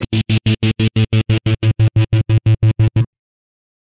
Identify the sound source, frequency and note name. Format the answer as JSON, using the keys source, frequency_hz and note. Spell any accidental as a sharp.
{"source": "electronic", "frequency_hz": 110, "note": "A2"}